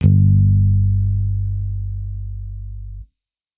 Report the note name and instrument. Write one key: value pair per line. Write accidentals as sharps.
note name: G1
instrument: electronic bass